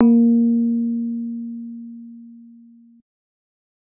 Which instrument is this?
electronic keyboard